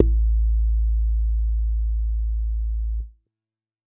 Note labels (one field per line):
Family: bass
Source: synthesizer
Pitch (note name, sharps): A1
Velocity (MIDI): 25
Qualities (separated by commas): dark, distorted